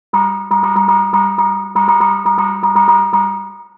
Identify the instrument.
synthesizer mallet percussion instrument